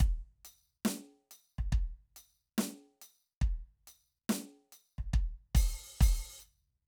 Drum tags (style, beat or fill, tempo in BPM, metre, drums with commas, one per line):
hip-hop
beat
70 BPM
4/4
crash, ride, closed hi-hat, hi-hat pedal, percussion, snare, kick